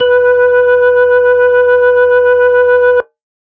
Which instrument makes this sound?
electronic organ